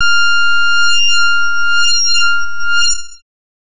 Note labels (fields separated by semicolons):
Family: bass; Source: synthesizer; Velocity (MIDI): 100; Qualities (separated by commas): bright, distorted, non-linear envelope